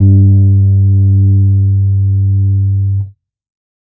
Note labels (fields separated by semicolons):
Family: keyboard; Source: electronic; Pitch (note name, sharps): G2; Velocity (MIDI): 50; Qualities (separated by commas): dark